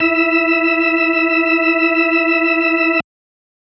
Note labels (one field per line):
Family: organ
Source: electronic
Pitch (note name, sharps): E4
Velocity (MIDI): 75